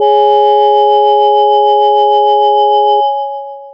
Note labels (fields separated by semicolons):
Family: mallet percussion; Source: electronic; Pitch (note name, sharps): C#3; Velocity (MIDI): 75; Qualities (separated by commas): long release